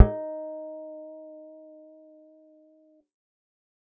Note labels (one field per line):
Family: bass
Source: synthesizer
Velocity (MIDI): 50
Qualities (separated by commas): dark, reverb